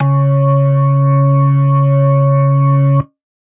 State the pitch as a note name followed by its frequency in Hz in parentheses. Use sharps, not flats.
C#3 (138.6 Hz)